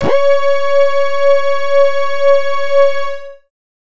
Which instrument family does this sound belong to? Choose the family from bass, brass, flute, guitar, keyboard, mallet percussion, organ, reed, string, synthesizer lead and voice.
bass